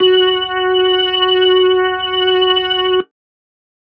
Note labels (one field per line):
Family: keyboard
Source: electronic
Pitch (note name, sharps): F#4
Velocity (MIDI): 75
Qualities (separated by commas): distorted